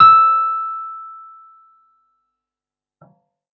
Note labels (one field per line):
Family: keyboard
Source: electronic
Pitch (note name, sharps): E6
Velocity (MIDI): 127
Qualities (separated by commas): fast decay